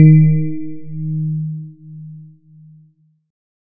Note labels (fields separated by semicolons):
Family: keyboard; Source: electronic; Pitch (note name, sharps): D#3; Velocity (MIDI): 75